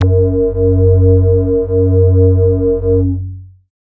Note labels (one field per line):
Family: bass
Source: synthesizer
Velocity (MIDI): 100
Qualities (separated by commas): distorted, long release, multiphonic